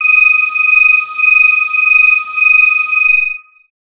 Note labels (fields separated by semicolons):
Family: bass; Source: synthesizer; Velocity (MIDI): 75; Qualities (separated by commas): distorted, long release, multiphonic